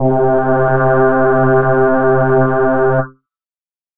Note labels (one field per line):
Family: voice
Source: synthesizer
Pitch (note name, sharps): C3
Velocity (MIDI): 100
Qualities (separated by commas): multiphonic